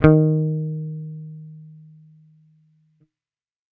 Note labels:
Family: bass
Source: electronic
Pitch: D#3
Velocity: 75

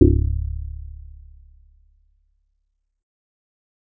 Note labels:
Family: bass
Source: synthesizer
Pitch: C#1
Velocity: 25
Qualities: dark

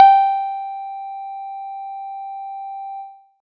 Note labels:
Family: guitar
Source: synthesizer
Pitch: G5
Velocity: 75

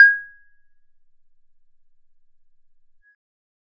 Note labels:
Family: bass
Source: synthesizer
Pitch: G#6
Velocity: 50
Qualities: percussive

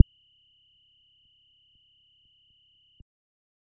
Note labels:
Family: bass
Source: synthesizer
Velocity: 25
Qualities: dark, percussive

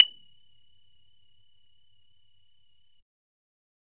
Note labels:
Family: bass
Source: synthesizer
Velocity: 25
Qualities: percussive

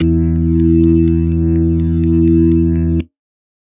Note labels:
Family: organ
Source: electronic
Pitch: E2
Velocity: 127

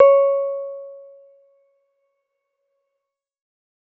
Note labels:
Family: keyboard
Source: electronic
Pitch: C#5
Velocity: 75

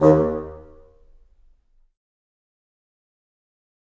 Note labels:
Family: reed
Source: acoustic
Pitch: D#2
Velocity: 100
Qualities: fast decay, percussive, reverb

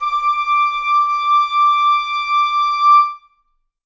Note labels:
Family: reed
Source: acoustic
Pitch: D6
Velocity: 75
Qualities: reverb

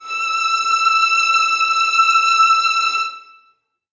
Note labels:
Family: string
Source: acoustic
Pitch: E6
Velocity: 75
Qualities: bright, reverb

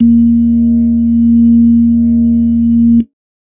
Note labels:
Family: keyboard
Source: electronic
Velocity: 25

